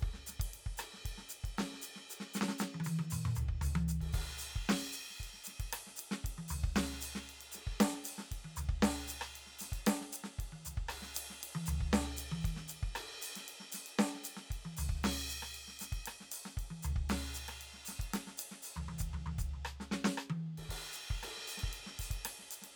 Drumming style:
jazz-funk